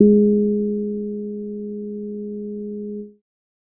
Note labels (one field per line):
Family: bass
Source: synthesizer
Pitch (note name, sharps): G#3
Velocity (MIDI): 127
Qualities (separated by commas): dark